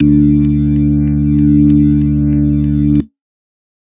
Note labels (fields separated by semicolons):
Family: organ; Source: electronic; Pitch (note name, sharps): D2; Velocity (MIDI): 50